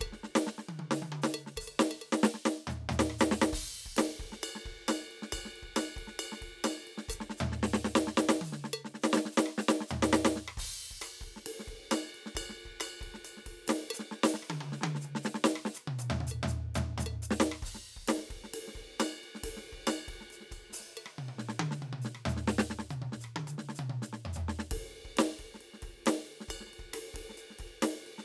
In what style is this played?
rock